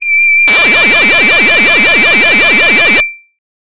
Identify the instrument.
synthesizer voice